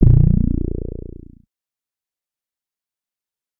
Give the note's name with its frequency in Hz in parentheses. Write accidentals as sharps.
A#0 (29.14 Hz)